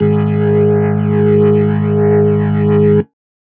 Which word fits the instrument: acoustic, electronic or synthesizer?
electronic